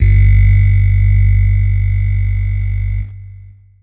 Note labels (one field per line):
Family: keyboard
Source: electronic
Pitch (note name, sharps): G1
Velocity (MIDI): 50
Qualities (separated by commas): bright, distorted, long release